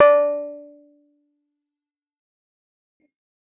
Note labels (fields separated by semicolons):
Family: keyboard; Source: electronic; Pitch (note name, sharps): D5; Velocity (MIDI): 75; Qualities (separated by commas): fast decay, percussive